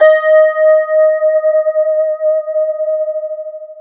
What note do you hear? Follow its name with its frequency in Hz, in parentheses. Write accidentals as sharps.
D#5 (622.3 Hz)